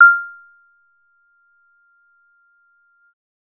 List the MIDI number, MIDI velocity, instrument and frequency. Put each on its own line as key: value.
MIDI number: 89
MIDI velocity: 127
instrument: synthesizer bass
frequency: 1397 Hz